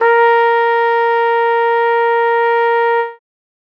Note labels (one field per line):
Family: brass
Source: acoustic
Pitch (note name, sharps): A#4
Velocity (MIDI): 50